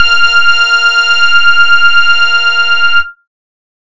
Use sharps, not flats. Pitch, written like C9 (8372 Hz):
F6 (1397 Hz)